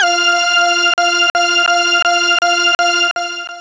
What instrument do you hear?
synthesizer lead